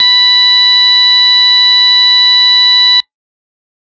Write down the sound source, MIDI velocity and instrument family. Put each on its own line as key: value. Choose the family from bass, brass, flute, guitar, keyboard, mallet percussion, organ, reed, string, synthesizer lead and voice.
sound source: electronic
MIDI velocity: 127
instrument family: organ